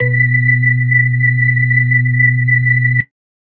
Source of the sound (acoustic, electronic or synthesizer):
electronic